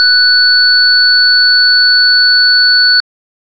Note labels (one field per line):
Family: organ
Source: electronic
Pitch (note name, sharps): F#6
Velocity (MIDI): 75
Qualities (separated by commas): bright